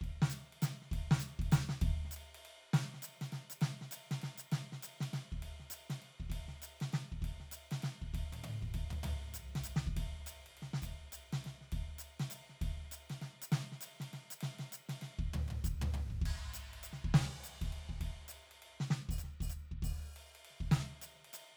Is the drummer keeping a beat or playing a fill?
beat